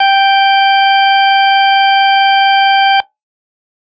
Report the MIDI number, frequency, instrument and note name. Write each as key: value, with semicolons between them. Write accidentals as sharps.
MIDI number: 79; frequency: 784 Hz; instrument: electronic organ; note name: G5